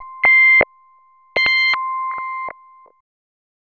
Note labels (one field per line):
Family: bass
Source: synthesizer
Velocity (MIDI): 25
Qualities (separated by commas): tempo-synced